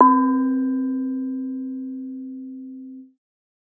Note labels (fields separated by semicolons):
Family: mallet percussion; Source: acoustic; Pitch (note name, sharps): C4; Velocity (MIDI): 100